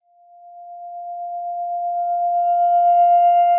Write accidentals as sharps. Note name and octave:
F5